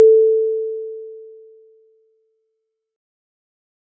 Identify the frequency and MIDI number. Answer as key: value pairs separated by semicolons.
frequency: 440 Hz; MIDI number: 69